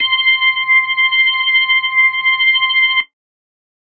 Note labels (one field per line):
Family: organ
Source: electronic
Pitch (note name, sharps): C6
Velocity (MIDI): 127